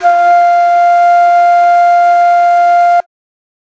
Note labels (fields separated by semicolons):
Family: flute; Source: acoustic; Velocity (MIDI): 127